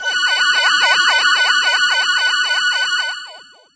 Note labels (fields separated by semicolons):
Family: voice; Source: synthesizer; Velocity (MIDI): 50; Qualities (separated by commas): bright, distorted, long release